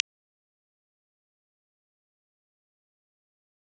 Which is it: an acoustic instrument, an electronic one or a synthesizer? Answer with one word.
electronic